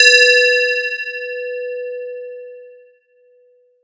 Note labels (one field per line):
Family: mallet percussion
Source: electronic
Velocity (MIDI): 127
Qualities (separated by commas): multiphonic